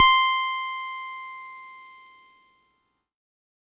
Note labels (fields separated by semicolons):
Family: keyboard; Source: electronic; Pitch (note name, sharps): C6; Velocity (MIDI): 100; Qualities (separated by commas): bright, distorted